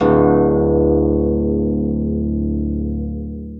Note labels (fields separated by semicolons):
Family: string; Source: acoustic; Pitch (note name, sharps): D1; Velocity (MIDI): 127; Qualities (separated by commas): long release, reverb